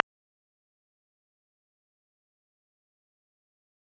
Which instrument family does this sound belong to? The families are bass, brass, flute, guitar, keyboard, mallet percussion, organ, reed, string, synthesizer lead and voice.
guitar